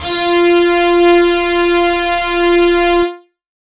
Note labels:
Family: guitar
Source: electronic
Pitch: F4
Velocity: 100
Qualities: distorted

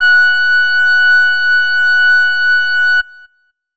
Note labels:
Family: flute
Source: acoustic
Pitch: F#6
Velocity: 100

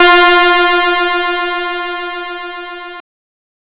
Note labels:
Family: guitar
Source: synthesizer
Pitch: F4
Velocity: 25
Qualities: bright, distorted

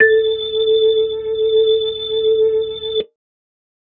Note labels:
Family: organ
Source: electronic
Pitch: A4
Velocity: 127

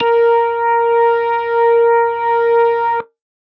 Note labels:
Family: organ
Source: electronic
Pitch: A#4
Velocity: 100

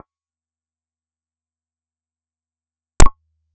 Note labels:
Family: bass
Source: synthesizer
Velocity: 75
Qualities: percussive, reverb

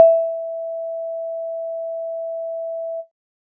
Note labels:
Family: keyboard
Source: electronic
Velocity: 25

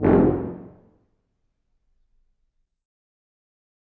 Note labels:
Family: brass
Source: acoustic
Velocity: 127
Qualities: dark, reverb

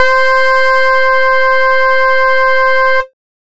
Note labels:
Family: bass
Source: synthesizer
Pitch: C5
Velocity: 100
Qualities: bright, distorted, multiphonic, tempo-synced

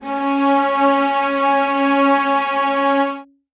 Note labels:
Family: string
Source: acoustic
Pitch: C#4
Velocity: 75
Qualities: reverb

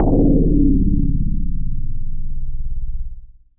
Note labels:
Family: synthesizer lead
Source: synthesizer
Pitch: C#0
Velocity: 25

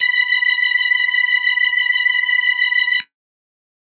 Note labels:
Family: organ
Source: electronic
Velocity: 75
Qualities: reverb

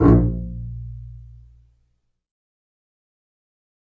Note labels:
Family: string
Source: acoustic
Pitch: A#1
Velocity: 100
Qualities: fast decay, reverb

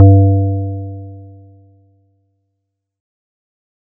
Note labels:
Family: keyboard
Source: electronic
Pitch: G2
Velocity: 127

